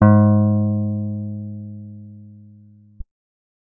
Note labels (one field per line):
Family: guitar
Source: acoustic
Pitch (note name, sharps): G#2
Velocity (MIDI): 25